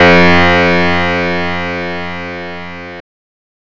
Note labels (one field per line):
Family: guitar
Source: synthesizer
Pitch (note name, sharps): F2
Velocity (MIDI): 25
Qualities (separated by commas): bright, distorted